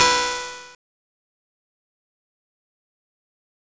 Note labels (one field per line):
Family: guitar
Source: electronic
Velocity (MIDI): 75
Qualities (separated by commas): bright, distorted, fast decay